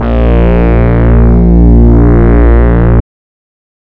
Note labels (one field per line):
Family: reed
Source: synthesizer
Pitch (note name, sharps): A#1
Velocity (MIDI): 127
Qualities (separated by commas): distorted, non-linear envelope